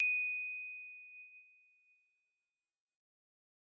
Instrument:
electronic keyboard